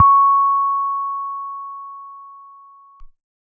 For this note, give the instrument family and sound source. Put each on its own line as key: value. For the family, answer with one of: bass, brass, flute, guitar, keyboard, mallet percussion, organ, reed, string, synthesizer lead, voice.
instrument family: keyboard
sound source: electronic